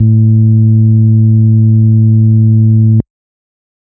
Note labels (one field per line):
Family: organ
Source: electronic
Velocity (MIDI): 75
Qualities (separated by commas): bright, distorted